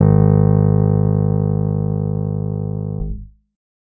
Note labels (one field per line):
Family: guitar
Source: electronic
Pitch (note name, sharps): G#1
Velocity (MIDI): 50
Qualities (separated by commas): reverb